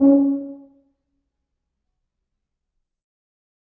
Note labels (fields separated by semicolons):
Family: brass; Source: acoustic; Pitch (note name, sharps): C#4; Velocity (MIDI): 100; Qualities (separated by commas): dark, percussive, reverb